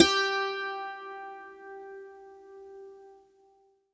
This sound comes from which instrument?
acoustic guitar